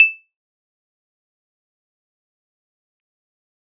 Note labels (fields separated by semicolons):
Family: keyboard; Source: electronic; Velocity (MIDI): 100; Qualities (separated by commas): bright, fast decay, percussive